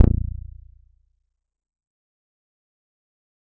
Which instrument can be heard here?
synthesizer bass